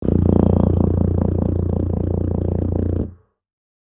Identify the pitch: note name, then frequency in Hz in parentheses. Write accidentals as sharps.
A#0 (29.14 Hz)